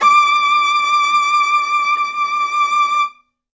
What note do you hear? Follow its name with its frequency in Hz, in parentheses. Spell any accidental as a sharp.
D6 (1175 Hz)